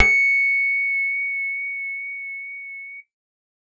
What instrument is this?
synthesizer bass